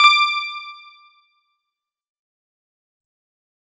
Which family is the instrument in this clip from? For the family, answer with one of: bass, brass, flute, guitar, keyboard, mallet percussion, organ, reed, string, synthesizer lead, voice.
guitar